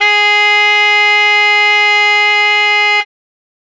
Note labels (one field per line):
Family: reed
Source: acoustic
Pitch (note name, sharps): G#4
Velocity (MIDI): 100